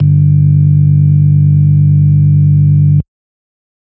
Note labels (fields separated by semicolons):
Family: organ; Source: electronic; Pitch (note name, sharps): G1; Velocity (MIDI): 127; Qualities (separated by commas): dark